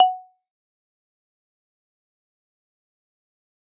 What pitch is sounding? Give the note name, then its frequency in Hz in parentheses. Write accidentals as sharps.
F#5 (740 Hz)